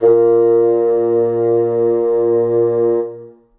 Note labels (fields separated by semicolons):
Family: reed; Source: acoustic; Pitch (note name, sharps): A#2; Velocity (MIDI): 50; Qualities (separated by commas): reverb